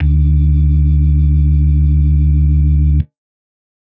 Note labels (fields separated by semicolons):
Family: organ; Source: electronic; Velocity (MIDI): 100; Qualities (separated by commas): dark